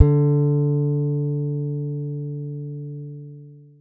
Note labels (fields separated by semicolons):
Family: guitar; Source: acoustic; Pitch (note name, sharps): D3; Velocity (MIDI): 100; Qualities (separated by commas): dark, long release